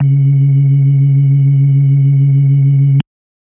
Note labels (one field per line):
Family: organ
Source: electronic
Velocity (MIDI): 127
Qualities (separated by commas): dark